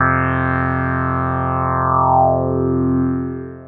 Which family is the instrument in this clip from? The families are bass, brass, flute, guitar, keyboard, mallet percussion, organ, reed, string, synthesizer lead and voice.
synthesizer lead